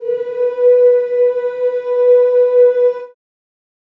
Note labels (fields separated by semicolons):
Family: voice; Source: acoustic; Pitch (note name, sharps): B4; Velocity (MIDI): 50; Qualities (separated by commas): dark, reverb